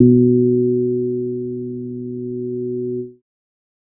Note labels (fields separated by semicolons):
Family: bass; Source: synthesizer; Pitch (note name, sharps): B2; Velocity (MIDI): 75; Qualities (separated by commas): dark